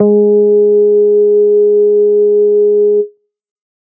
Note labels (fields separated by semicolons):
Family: bass; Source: synthesizer; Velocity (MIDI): 25